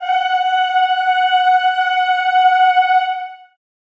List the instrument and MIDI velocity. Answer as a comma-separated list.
acoustic voice, 127